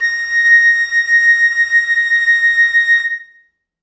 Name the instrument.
acoustic flute